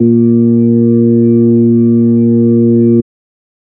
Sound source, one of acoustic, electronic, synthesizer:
electronic